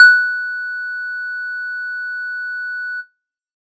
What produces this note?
synthesizer bass